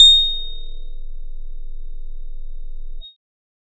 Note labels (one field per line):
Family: bass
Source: synthesizer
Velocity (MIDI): 25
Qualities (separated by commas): bright, distorted, multiphonic, tempo-synced